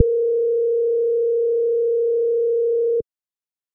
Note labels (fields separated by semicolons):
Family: bass; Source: synthesizer; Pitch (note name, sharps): A#4; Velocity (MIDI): 75; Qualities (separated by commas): dark